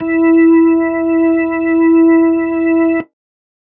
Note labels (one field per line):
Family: organ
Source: electronic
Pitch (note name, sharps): E4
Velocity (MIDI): 75